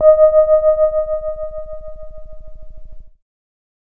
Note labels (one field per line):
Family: keyboard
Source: electronic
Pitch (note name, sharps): D#5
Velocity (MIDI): 75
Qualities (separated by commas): dark